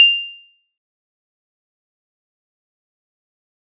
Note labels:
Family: mallet percussion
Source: acoustic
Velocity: 50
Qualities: fast decay, percussive

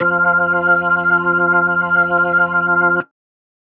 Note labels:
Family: organ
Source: electronic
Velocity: 100

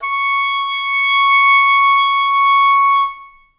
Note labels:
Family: reed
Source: acoustic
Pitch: C#6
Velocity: 127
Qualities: reverb

